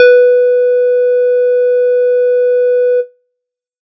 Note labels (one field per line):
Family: bass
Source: synthesizer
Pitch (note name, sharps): B4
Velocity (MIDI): 50